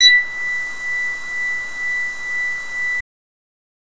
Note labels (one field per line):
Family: bass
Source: synthesizer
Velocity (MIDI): 50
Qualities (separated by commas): distorted